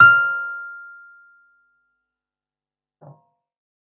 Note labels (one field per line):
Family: keyboard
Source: electronic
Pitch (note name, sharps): F6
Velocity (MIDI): 127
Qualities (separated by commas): fast decay